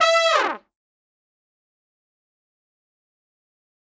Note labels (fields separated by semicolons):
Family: brass; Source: acoustic; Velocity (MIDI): 25; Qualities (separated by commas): bright, fast decay, reverb